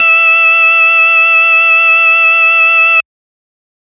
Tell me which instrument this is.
electronic organ